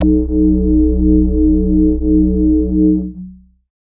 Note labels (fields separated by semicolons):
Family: bass; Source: synthesizer; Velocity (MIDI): 100; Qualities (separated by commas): distorted, multiphonic